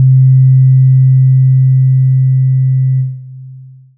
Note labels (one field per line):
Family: synthesizer lead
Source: synthesizer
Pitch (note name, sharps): C3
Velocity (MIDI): 25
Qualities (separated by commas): dark, long release